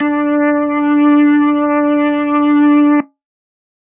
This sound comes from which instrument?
electronic organ